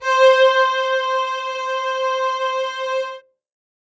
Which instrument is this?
acoustic string instrument